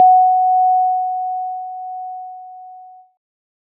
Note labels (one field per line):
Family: keyboard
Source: electronic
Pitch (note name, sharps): F#5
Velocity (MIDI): 75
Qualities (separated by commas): multiphonic